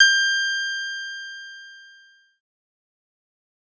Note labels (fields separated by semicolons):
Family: bass; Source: synthesizer; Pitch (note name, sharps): G6; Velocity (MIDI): 50; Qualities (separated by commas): distorted, fast decay